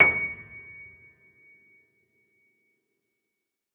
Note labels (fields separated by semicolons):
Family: keyboard; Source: acoustic; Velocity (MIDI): 100; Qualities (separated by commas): percussive, reverb